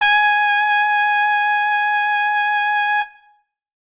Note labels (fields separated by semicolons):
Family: brass; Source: acoustic; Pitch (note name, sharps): G#5; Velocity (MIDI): 127; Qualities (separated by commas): bright